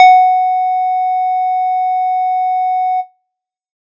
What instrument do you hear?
synthesizer bass